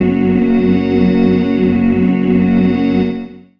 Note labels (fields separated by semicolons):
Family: organ; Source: electronic; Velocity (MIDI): 50; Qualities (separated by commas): long release, reverb